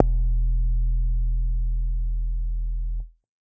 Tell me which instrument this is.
synthesizer bass